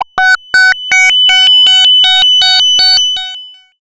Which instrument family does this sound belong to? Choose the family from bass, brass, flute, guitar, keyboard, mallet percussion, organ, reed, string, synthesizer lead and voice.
bass